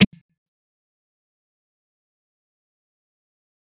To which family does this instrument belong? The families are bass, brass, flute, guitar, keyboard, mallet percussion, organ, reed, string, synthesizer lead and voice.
guitar